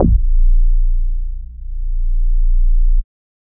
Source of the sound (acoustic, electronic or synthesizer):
synthesizer